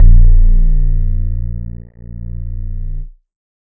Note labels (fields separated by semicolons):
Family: synthesizer lead; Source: synthesizer; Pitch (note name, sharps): A#0; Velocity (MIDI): 100; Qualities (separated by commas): distorted